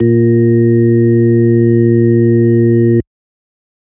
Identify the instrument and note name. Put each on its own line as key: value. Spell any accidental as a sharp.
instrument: electronic organ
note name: A#2